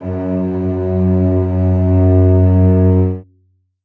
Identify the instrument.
acoustic string instrument